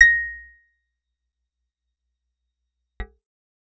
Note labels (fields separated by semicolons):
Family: guitar; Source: acoustic; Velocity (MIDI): 127; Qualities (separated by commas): percussive